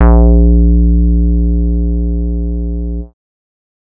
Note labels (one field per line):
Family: bass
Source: synthesizer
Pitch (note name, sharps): A#1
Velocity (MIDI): 75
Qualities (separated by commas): dark